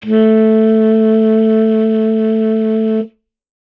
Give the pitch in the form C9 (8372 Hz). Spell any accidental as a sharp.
A3 (220 Hz)